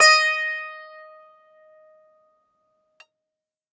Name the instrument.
acoustic guitar